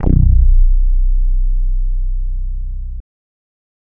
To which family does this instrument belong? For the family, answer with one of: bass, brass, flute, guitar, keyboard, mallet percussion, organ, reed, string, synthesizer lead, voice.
bass